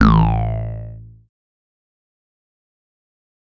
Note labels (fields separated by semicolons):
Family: bass; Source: synthesizer; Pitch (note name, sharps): A1; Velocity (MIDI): 25; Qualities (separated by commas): distorted, fast decay